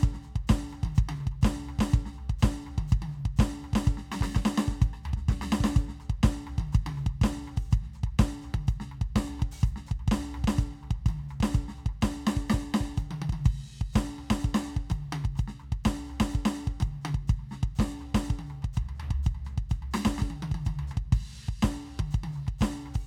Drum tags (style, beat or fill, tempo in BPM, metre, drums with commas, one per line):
prog rock
beat
125 BPM
4/4
crash, open hi-hat, hi-hat pedal, snare, cross-stick, high tom, floor tom, kick